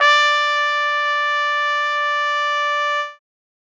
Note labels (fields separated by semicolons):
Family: brass; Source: acoustic; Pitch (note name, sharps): D5; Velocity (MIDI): 100